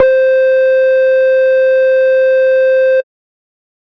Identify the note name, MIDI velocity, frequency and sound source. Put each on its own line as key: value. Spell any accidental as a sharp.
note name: C5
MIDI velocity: 25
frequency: 523.3 Hz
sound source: synthesizer